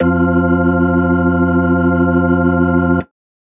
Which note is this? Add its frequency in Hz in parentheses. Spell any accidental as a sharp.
F2 (87.31 Hz)